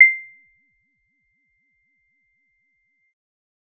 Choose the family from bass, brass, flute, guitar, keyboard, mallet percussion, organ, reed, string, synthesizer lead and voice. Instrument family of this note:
bass